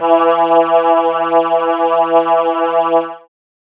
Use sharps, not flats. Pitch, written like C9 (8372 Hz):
E3 (164.8 Hz)